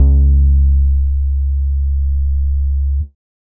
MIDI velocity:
50